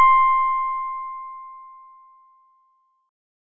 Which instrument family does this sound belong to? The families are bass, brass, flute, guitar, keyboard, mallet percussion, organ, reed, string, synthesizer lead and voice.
organ